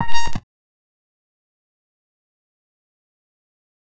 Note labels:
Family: bass; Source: synthesizer; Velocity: 75; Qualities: fast decay, percussive

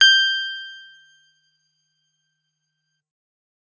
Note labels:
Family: guitar; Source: electronic; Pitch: G6; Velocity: 75; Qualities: bright

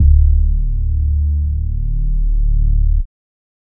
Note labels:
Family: bass; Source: synthesizer; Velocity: 25

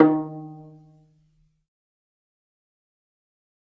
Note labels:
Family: string; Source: acoustic; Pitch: D#3; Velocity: 127; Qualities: dark, fast decay, percussive, reverb

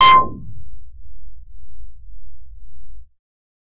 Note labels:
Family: bass; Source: synthesizer; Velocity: 127

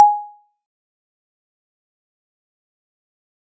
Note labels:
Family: mallet percussion; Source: acoustic; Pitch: G#5; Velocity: 75; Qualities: fast decay, percussive

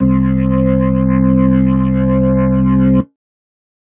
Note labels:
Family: keyboard; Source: electronic; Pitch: C2; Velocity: 25; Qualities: distorted

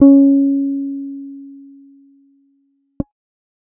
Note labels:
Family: bass; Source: synthesizer; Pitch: C#4; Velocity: 25; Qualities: dark

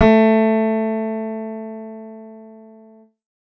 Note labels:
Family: keyboard; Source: synthesizer; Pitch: A3; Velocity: 100

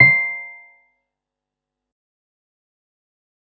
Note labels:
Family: keyboard; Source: electronic; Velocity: 100; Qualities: fast decay, percussive

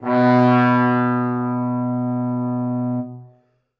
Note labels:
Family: brass; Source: acoustic; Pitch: B2; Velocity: 50; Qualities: bright, reverb

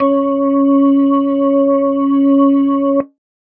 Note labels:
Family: organ; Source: electronic; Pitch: C#4; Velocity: 100; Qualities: dark

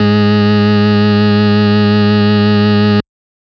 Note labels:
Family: organ; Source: electronic; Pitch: G#2; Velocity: 100; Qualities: bright, distorted

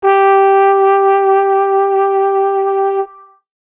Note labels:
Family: brass; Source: acoustic; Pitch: G4; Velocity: 25

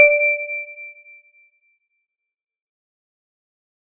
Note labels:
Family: mallet percussion; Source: acoustic; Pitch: D5; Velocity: 75; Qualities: fast decay

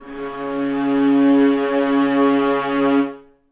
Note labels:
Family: string; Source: acoustic; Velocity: 50; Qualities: reverb

